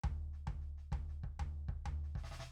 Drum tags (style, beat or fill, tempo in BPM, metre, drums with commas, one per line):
Brazilian baião
fill
95 BPM
4/4
snare, floor tom, kick